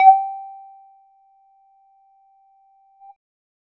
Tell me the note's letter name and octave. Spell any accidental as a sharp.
G5